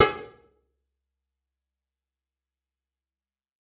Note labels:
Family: guitar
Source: electronic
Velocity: 50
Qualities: bright, fast decay, percussive, reverb

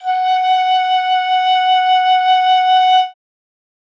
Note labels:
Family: flute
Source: acoustic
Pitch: F#5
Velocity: 50

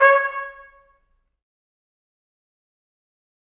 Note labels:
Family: brass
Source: acoustic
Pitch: C#5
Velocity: 25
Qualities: fast decay, percussive, reverb

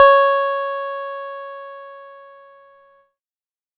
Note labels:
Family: keyboard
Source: electronic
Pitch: C#5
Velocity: 100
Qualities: distorted

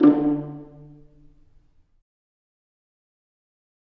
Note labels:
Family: string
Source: acoustic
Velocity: 127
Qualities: dark, fast decay, percussive, reverb

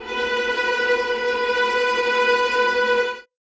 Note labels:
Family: string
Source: acoustic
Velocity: 50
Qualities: bright, non-linear envelope, reverb

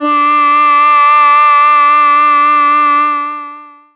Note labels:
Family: voice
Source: synthesizer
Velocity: 25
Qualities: distorted, long release

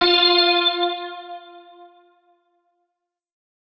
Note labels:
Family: guitar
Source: electronic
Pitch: F4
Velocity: 75

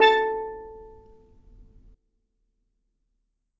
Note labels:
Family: mallet percussion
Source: acoustic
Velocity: 75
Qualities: reverb

